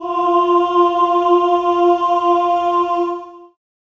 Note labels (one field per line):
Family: voice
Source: acoustic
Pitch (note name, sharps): F4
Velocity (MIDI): 50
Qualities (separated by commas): long release, reverb